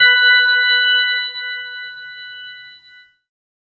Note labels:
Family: keyboard; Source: synthesizer; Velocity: 50; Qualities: bright

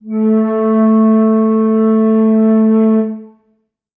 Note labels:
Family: flute; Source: acoustic; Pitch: A3; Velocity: 50; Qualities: dark, reverb

